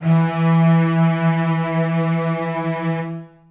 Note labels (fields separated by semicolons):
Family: string; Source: acoustic; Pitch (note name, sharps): E3; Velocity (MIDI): 100; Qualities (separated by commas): reverb